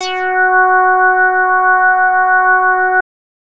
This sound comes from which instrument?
synthesizer bass